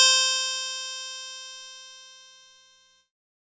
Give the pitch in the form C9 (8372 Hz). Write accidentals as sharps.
C5 (523.3 Hz)